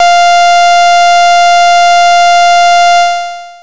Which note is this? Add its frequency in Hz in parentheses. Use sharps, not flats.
F5 (698.5 Hz)